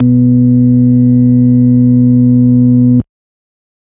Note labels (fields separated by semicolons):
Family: organ; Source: electronic; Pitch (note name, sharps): B2; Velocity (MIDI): 50